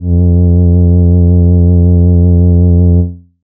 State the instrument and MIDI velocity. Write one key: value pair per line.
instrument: synthesizer voice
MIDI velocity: 25